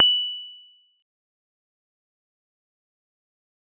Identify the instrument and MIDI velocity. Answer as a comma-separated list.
acoustic mallet percussion instrument, 75